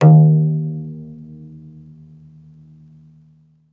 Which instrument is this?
acoustic guitar